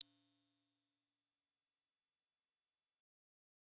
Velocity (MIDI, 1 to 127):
127